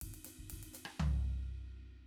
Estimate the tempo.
116 BPM